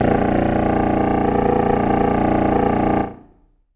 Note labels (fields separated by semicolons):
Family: reed; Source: acoustic; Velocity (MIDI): 75; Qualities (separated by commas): reverb